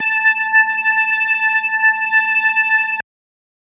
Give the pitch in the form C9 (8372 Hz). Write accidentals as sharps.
A5 (880 Hz)